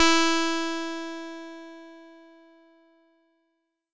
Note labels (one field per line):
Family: bass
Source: synthesizer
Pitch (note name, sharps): E4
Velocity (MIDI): 50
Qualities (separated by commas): bright, distorted